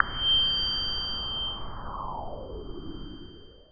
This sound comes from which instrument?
synthesizer lead